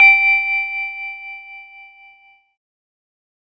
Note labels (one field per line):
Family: keyboard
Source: electronic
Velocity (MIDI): 127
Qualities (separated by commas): fast decay, reverb